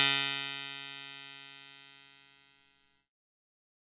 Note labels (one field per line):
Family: keyboard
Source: electronic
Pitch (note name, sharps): C#3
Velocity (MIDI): 25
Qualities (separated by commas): bright, distorted